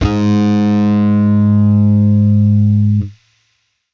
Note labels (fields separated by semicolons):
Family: bass; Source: electronic; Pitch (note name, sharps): G#2; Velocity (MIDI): 50; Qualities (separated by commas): bright, distorted